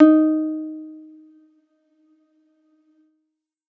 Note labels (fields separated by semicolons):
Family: keyboard; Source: electronic; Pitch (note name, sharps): D#4; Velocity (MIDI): 127